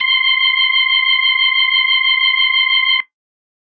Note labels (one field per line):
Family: organ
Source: electronic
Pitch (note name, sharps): C6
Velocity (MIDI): 127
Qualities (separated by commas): bright